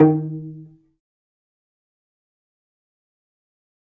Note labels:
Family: string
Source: acoustic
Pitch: D#3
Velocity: 127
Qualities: dark, fast decay, percussive, reverb

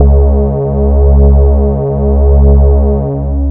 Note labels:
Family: bass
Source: synthesizer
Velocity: 75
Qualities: long release

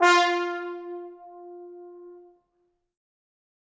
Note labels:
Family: brass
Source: acoustic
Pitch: F4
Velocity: 50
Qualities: bright, reverb

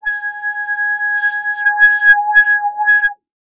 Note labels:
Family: bass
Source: synthesizer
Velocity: 75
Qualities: non-linear envelope

